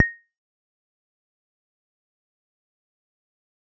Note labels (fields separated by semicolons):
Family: bass; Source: synthesizer; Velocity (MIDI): 75; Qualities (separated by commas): fast decay, percussive